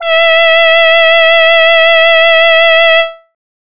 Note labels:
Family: voice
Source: synthesizer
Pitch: E5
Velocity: 100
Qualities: distorted

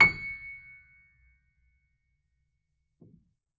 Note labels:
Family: keyboard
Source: acoustic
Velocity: 100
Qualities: percussive

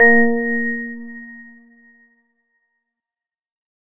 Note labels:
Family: organ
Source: electronic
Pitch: A#3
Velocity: 127

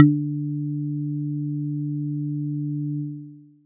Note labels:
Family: mallet percussion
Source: acoustic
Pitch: D3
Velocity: 25

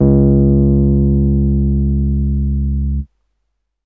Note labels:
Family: keyboard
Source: electronic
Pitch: C#2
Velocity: 75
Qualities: distorted

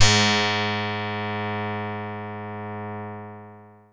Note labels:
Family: guitar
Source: synthesizer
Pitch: G#2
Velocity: 25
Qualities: bright, long release

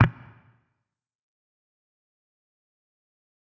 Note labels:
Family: guitar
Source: electronic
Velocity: 127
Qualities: distorted, fast decay, percussive

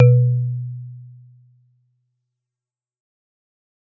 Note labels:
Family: mallet percussion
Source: acoustic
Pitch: B2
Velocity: 127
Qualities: dark, fast decay

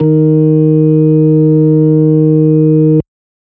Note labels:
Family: organ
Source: electronic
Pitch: D#3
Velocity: 127

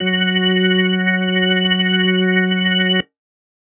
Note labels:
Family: organ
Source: electronic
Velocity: 100

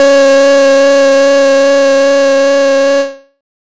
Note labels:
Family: bass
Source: synthesizer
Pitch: C#4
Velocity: 127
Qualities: bright, distorted, non-linear envelope

